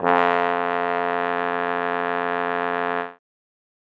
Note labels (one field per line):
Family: brass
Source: acoustic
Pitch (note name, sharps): F2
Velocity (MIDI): 127